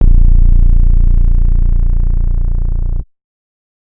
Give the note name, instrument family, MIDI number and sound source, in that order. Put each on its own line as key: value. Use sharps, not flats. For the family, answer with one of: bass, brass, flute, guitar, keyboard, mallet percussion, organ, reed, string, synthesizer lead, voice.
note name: A#0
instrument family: bass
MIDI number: 22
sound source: synthesizer